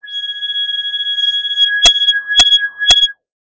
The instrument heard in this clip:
synthesizer bass